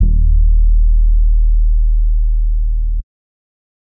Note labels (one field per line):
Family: bass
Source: synthesizer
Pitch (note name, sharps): D#1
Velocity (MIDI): 25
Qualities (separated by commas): dark